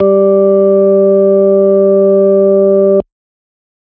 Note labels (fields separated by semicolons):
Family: organ; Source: electronic; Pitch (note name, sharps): G3; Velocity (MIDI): 127